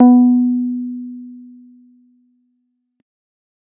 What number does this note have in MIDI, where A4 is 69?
59